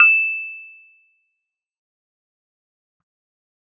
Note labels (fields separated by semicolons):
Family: keyboard; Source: electronic; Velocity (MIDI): 50; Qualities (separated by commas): bright, fast decay, percussive